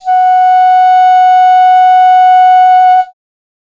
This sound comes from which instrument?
acoustic reed instrument